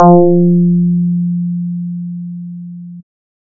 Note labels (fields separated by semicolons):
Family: bass; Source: synthesizer; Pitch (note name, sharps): F3; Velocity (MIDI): 100